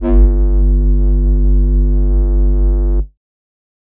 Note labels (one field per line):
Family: flute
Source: synthesizer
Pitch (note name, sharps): G1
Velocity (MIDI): 75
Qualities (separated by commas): distorted